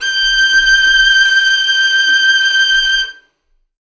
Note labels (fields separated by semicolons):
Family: string; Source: acoustic; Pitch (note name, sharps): G6; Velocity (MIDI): 25; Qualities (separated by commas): bright, reverb